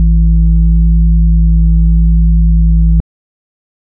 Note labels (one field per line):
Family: organ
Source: electronic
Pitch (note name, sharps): A1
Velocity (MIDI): 25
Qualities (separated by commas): dark